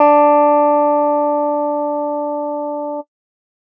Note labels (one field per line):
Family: guitar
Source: electronic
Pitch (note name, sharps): D4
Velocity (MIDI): 50